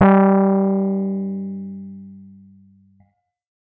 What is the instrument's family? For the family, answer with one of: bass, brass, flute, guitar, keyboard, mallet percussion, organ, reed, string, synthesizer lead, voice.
keyboard